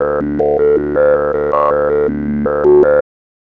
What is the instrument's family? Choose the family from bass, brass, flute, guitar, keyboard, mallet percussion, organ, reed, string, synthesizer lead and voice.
bass